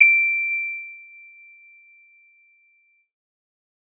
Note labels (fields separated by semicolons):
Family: keyboard; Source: electronic; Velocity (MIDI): 50